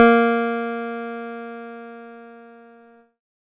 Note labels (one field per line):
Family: keyboard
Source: electronic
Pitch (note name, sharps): A#3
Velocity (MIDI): 127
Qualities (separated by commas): distorted